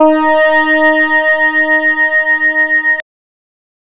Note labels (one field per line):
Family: bass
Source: synthesizer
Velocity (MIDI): 100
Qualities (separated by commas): distorted, multiphonic